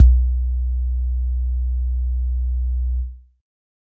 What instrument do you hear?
electronic keyboard